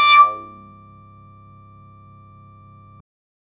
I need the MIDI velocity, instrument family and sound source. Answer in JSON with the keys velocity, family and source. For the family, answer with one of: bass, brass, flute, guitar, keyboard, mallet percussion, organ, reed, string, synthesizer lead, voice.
{"velocity": 100, "family": "bass", "source": "synthesizer"}